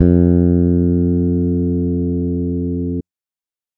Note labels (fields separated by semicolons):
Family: bass; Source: electronic; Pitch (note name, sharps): F2; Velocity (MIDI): 50